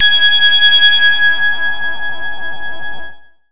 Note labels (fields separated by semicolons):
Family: bass; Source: synthesizer; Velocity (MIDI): 100; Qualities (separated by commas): bright, distorted